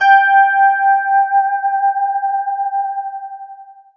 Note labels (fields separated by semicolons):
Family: guitar; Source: electronic; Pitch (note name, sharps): G5; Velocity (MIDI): 50; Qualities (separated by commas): long release, multiphonic, non-linear envelope